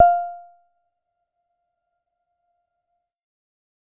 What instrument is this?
electronic keyboard